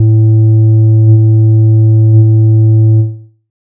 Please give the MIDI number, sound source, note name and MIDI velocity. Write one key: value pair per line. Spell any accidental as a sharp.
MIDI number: 45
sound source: synthesizer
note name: A2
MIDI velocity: 100